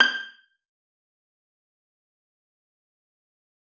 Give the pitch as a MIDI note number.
91